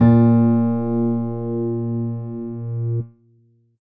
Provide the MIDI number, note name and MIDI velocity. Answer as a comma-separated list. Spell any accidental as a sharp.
46, A#2, 50